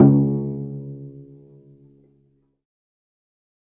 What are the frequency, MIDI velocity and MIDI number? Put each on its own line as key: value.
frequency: 69.3 Hz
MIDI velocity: 127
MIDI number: 37